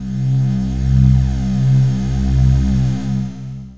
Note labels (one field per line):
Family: voice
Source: synthesizer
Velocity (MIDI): 50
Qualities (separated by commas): distorted, long release